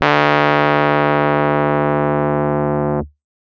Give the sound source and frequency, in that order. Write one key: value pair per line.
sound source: electronic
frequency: 73.42 Hz